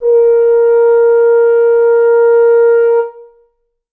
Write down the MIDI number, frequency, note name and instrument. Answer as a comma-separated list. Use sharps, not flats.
70, 466.2 Hz, A#4, acoustic brass instrument